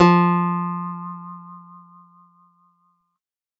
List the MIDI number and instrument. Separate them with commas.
53, acoustic guitar